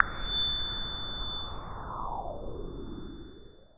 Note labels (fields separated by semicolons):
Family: synthesizer lead; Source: synthesizer; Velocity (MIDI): 75